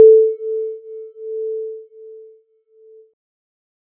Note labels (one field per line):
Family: keyboard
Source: synthesizer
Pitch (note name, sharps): A4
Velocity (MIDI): 25